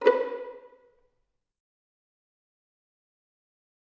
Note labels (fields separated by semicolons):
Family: string; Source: acoustic; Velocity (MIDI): 100; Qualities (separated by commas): dark, fast decay, percussive, reverb